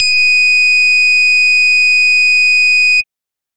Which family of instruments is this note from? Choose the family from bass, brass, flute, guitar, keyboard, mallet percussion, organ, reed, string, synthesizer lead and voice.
bass